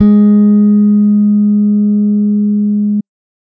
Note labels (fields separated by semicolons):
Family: bass; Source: electronic; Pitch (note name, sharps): G#3; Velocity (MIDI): 50